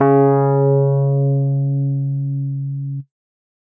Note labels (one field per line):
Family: keyboard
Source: electronic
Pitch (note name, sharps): C#3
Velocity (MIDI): 50